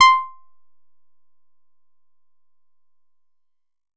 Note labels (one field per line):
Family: guitar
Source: synthesizer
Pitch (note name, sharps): C6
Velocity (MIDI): 127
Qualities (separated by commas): percussive